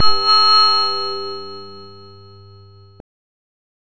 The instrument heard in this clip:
synthesizer bass